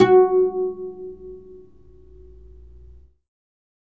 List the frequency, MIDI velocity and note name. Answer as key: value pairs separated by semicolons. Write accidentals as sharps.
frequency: 370 Hz; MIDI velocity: 75; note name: F#4